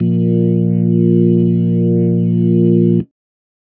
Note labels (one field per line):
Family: organ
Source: electronic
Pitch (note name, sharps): A#1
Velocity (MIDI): 25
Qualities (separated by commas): dark